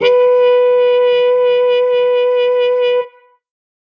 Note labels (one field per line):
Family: brass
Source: acoustic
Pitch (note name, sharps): B4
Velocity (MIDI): 25